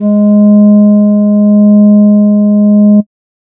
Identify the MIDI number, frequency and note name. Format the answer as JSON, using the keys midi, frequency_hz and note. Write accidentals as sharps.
{"midi": 56, "frequency_hz": 207.7, "note": "G#3"}